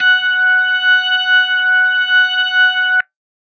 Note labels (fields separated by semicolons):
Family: organ; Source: electronic; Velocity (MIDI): 127